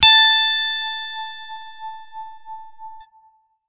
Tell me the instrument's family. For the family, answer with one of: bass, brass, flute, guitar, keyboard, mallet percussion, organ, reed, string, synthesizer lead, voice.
guitar